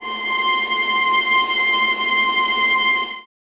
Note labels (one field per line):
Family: string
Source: acoustic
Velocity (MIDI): 25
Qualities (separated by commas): reverb